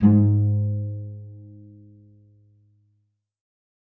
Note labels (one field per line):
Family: string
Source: acoustic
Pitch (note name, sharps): G#2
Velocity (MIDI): 75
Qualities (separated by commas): dark, reverb